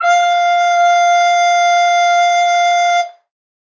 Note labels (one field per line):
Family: flute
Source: acoustic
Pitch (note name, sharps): F5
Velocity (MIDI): 25